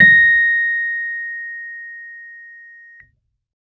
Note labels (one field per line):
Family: keyboard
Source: electronic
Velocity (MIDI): 75